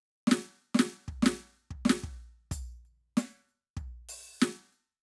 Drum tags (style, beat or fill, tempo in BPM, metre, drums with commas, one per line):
funk
beat
95 BPM
4/4
percussion, snare, kick